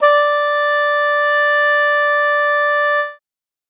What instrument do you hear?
acoustic reed instrument